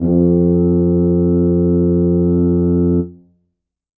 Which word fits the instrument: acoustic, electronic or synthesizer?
acoustic